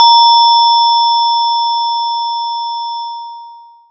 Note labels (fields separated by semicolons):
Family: mallet percussion; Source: acoustic; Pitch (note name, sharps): A#5; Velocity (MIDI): 25; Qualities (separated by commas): distorted, long release